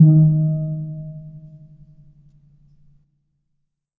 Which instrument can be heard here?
acoustic mallet percussion instrument